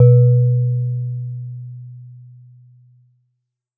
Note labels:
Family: mallet percussion; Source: acoustic; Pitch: B2; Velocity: 25; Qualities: dark

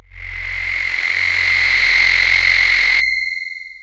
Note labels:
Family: voice; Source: synthesizer; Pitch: F1; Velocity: 100; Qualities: distorted, long release

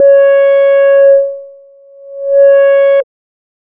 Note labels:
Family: bass; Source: synthesizer; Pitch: C#5; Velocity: 127; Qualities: distorted

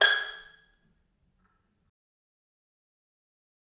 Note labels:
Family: string; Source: acoustic; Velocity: 127; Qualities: fast decay, percussive, reverb

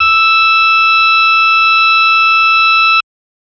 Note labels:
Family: organ; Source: electronic; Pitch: E6; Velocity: 127; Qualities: bright

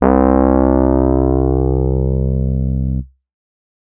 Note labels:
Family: keyboard; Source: electronic; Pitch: C2; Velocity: 127; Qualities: distorted

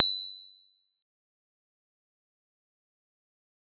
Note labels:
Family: mallet percussion; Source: acoustic; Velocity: 75; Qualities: bright, fast decay, percussive

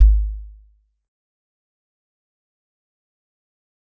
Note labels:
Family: mallet percussion; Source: acoustic; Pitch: G#1; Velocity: 50; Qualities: dark, fast decay, percussive

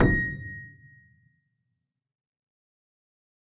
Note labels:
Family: keyboard; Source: acoustic; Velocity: 50; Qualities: reverb

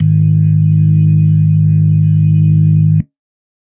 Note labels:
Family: organ; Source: electronic; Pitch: G#1; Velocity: 75; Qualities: dark

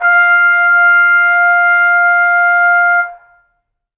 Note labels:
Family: brass; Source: acoustic; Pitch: F5; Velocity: 25; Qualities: reverb

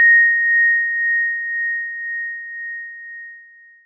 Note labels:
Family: mallet percussion; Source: acoustic; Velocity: 50; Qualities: bright, long release

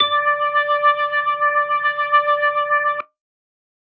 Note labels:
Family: organ; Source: electronic; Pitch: D5; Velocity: 75

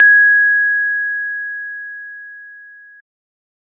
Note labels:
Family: organ; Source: electronic; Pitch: G#6; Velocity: 25

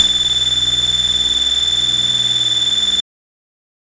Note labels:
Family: bass; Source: synthesizer; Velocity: 75; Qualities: bright, distorted

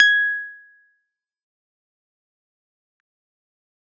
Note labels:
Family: keyboard; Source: electronic; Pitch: G#6; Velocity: 127; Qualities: fast decay, percussive

